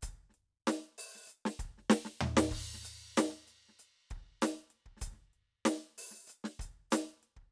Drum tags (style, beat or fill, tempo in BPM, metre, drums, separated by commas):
soul, beat, 96 BPM, 4/4, crash, closed hi-hat, open hi-hat, hi-hat pedal, snare, floor tom, kick